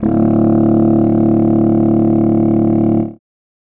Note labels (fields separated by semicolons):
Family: reed; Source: acoustic; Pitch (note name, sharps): D1; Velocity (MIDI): 100